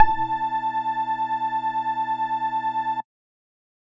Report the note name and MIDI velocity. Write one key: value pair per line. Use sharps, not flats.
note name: A5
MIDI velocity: 75